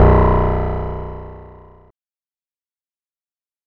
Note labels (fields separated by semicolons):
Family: guitar; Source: electronic; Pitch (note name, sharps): B0; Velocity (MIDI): 75; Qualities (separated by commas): bright, distorted, fast decay